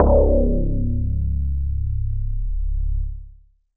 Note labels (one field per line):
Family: synthesizer lead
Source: synthesizer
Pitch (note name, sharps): C#1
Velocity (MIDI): 25